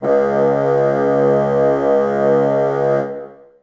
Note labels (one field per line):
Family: reed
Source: acoustic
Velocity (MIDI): 127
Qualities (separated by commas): long release, reverb